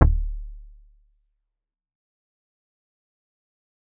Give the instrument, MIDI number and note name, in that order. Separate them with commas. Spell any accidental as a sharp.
electronic guitar, 26, D1